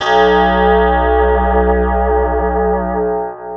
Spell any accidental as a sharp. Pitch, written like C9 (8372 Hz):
B1 (61.74 Hz)